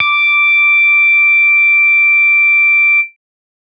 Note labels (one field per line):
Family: bass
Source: synthesizer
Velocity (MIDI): 127